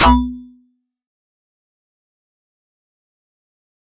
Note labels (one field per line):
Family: mallet percussion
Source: acoustic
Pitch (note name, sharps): B1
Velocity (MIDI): 127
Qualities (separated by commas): fast decay, percussive